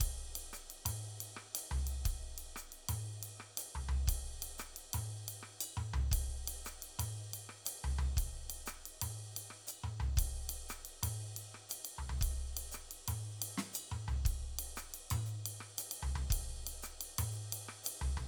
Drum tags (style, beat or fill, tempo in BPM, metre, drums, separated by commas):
Latin, beat, 118 BPM, 4/4, ride, ride bell, hi-hat pedal, snare, cross-stick, mid tom, floor tom, kick